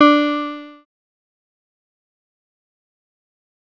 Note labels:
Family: synthesizer lead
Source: synthesizer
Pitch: D4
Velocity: 75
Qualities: distorted, fast decay

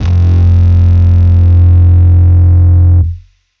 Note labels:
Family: bass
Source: electronic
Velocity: 100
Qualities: bright, distorted

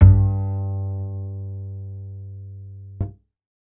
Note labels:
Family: bass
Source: acoustic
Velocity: 75

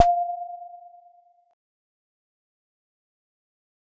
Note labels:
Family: mallet percussion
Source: acoustic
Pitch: F5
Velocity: 25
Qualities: fast decay

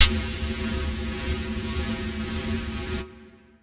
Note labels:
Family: flute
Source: acoustic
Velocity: 75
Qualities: distorted

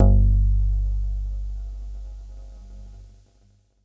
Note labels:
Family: guitar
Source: electronic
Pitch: G1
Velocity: 127

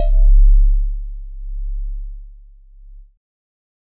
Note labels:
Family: keyboard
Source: electronic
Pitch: C#1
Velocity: 75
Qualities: multiphonic

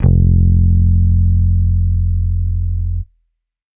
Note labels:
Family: bass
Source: electronic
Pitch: F1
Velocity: 75

